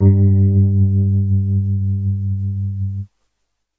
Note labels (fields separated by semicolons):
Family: keyboard; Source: electronic; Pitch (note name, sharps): G2; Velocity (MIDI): 50; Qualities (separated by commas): dark